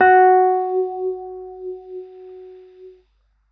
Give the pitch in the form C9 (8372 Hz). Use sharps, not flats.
F#4 (370 Hz)